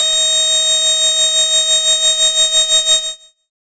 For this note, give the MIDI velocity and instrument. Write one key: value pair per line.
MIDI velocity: 100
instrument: synthesizer bass